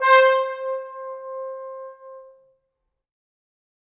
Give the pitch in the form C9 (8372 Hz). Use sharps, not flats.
C5 (523.3 Hz)